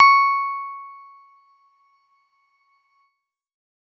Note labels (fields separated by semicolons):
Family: keyboard; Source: electronic; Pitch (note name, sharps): C#6; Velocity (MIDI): 127